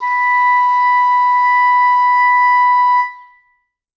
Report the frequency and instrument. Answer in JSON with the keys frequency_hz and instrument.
{"frequency_hz": 987.8, "instrument": "acoustic reed instrument"}